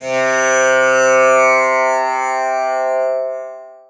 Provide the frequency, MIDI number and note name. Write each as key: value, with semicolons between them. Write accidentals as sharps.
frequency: 130.8 Hz; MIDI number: 48; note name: C3